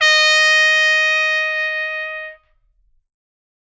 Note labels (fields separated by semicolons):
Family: brass; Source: acoustic; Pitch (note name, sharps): D#5; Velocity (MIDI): 127; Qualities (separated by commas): bright